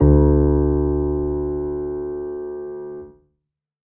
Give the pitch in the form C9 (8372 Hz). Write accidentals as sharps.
D2 (73.42 Hz)